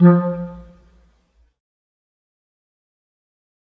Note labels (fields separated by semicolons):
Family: reed; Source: acoustic; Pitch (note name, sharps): F3; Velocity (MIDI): 25; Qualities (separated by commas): dark, fast decay, percussive, reverb